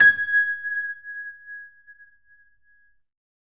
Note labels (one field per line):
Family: keyboard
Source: electronic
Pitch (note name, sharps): G#6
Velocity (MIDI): 127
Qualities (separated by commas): reverb